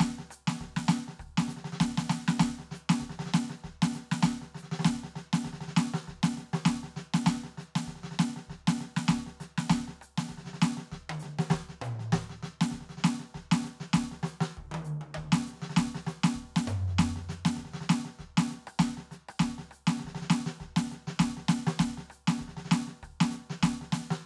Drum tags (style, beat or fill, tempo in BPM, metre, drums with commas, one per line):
New Orleans second line
beat
99 BPM
4/4
hi-hat pedal, snare, cross-stick, high tom, mid tom, floor tom, kick